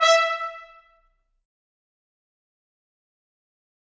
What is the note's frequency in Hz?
659.3 Hz